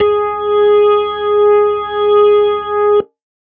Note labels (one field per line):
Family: organ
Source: electronic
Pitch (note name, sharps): G#4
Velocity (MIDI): 100